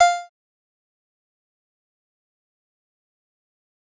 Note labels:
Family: bass; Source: synthesizer; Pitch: F5; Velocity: 100; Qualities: bright, distorted, fast decay, percussive

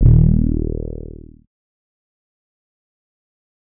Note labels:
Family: bass; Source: synthesizer; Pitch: D#1; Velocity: 50; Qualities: distorted, fast decay

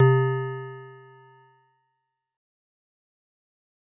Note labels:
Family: mallet percussion; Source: acoustic; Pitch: C3; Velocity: 100; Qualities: fast decay

